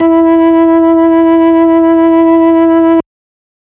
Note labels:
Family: organ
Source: electronic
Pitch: E4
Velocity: 75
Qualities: distorted

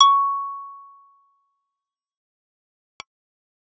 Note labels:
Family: bass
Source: synthesizer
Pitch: C#6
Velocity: 100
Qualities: fast decay

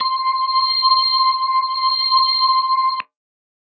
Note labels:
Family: organ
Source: electronic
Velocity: 50

